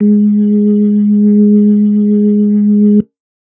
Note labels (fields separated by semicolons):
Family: organ; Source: electronic; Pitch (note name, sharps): G#3; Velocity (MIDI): 75; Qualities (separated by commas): dark